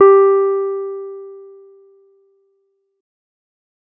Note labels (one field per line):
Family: bass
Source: synthesizer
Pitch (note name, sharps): G4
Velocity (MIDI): 100